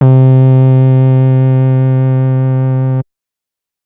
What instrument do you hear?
synthesizer bass